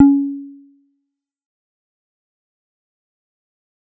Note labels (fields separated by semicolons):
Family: bass; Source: synthesizer; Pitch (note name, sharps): C#4; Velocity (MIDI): 25; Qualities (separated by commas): dark, fast decay, percussive